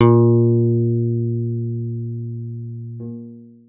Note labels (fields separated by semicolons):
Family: guitar; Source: electronic; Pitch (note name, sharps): A#2; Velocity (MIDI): 100; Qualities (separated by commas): long release